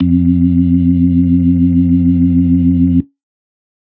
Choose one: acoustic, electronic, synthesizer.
electronic